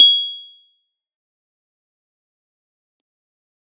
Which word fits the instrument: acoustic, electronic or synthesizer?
electronic